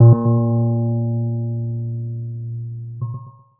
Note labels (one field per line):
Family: keyboard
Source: electronic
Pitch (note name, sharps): A#2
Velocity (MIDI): 50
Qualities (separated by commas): dark, distorted, tempo-synced